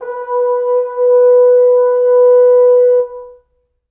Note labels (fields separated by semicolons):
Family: brass; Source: acoustic; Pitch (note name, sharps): B4; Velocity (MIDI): 50; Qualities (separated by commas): reverb